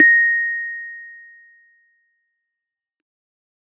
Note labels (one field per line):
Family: keyboard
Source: electronic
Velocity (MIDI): 50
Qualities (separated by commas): fast decay